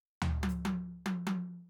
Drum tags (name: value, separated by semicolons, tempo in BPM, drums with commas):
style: half-time rock; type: fill; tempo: 140 BPM; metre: 4/4; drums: hi-hat pedal, high tom, floor tom